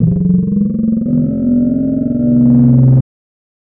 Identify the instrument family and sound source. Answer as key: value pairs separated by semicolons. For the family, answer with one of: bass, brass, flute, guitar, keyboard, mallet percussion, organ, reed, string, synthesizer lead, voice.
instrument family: voice; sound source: synthesizer